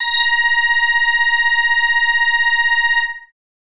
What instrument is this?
synthesizer bass